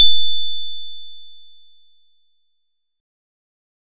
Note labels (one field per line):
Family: keyboard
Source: electronic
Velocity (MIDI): 127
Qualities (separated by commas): bright